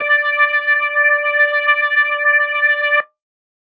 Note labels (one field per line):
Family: organ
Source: electronic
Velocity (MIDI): 25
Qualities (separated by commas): distorted